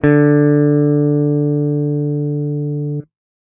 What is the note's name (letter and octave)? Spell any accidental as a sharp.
D3